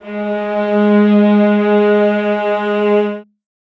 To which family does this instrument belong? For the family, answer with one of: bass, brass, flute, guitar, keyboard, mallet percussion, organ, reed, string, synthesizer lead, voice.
string